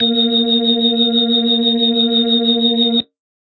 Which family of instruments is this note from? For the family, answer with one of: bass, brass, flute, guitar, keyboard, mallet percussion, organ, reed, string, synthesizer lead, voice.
organ